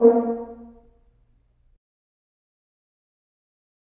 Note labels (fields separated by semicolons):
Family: brass; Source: acoustic; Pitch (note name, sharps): A#3; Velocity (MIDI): 50; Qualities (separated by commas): dark, fast decay, percussive, reverb